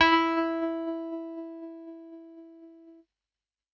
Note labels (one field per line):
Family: keyboard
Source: electronic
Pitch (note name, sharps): E4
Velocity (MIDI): 127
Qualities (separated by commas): distorted, tempo-synced